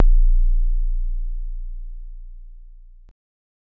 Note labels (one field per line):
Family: keyboard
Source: electronic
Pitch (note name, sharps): A#0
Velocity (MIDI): 25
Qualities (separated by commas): dark